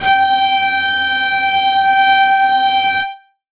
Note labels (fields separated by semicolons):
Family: guitar; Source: electronic; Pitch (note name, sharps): G5; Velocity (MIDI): 25; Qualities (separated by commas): distorted